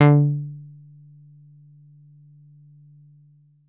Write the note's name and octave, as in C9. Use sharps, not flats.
D3